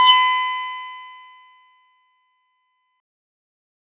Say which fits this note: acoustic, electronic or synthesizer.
synthesizer